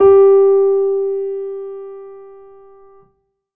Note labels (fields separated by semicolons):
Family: keyboard; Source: acoustic; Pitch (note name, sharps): G4; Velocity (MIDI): 50; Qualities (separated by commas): reverb